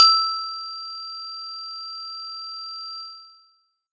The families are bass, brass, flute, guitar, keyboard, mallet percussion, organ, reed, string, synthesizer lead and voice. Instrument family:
mallet percussion